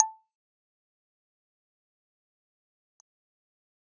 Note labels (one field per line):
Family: keyboard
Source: electronic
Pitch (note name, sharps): A5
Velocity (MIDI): 75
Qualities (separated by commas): fast decay, percussive